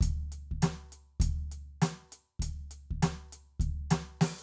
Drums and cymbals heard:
closed hi-hat, open hi-hat, snare and kick